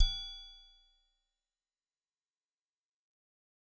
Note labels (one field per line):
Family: mallet percussion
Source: acoustic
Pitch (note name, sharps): A#0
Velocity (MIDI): 100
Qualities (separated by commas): fast decay, percussive